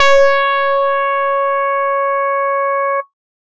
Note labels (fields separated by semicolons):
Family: bass; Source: synthesizer; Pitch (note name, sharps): C#5; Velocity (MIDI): 127; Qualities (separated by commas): distorted